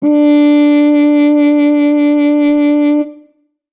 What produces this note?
acoustic brass instrument